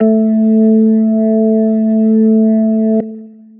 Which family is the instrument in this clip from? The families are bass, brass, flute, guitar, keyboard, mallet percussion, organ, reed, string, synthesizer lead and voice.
organ